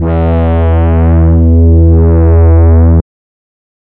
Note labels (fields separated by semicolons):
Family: reed; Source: synthesizer; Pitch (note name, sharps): E2; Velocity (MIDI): 50; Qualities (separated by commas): distorted, non-linear envelope